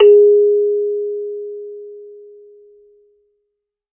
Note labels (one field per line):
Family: mallet percussion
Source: acoustic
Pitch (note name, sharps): G#4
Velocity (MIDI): 25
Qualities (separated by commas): reverb